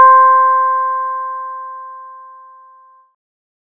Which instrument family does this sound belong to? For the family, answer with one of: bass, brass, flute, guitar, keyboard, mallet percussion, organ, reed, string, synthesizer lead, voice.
bass